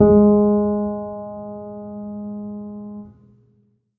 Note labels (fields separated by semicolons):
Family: keyboard; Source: acoustic; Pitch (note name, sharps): G#3; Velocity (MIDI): 25; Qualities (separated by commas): reverb